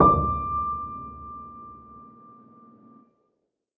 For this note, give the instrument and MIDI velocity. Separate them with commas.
acoustic keyboard, 25